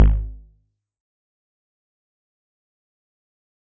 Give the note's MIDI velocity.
127